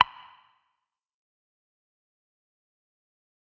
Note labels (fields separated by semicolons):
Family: guitar; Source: electronic; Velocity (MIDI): 25; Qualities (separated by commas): distorted, fast decay, percussive